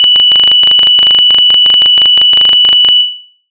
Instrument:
synthesizer bass